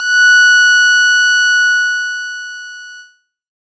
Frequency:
1480 Hz